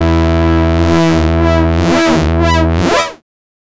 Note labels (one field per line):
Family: bass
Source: synthesizer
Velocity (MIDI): 50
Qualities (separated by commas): distorted, non-linear envelope